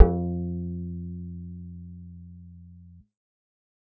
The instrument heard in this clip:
synthesizer bass